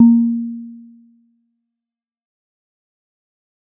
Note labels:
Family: mallet percussion; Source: acoustic; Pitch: A#3; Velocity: 100; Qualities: dark, fast decay

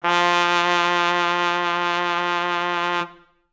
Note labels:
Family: brass; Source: acoustic; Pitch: F3; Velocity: 127

